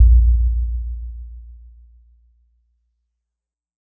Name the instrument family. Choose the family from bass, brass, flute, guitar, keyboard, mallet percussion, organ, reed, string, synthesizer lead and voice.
mallet percussion